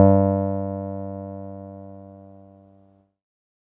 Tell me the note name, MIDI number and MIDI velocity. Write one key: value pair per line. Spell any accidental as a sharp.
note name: G2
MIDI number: 43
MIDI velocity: 127